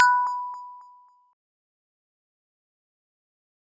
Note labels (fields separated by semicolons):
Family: mallet percussion; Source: acoustic; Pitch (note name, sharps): B5; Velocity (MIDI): 25; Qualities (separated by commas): fast decay